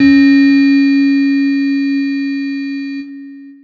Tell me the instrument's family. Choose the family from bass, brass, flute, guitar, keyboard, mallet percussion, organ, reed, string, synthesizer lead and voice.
keyboard